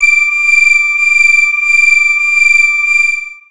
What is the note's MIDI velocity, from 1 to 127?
25